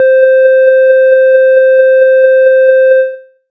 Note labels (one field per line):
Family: bass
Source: synthesizer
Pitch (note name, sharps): C5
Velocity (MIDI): 75